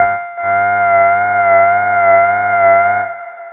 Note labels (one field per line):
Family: bass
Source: synthesizer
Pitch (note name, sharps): F5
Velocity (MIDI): 127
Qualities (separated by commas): long release, reverb